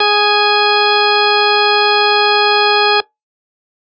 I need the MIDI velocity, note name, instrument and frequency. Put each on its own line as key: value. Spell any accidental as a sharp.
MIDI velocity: 50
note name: G#4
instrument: electronic organ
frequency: 415.3 Hz